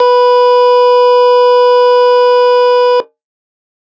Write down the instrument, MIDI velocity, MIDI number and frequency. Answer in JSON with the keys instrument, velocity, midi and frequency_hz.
{"instrument": "electronic organ", "velocity": 127, "midi": 71, "frequency_hz": 493.9}